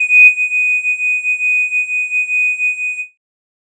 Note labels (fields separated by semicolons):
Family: flute; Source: synthesizer; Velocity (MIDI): 75; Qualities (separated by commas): bright, distorted